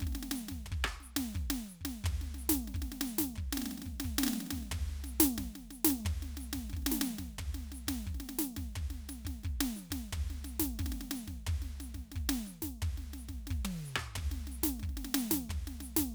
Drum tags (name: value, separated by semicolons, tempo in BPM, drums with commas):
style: samba; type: beat; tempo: 89 BPM; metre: 4/4; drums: hi-hat pedal, snare, cross-stick, high tom, floor tom, kick